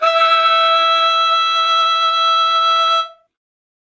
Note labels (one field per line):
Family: reed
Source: acoustic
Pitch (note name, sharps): E5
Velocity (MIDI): 25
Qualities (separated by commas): reverb